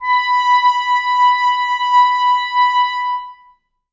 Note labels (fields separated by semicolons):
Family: reed; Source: acoustic; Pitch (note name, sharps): B5; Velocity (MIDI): 127; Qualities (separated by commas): reverb